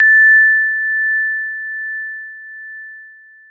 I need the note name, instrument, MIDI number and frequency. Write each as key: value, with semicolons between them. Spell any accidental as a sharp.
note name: A6; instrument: electronic keyboard; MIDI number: 93; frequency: 1760 Hz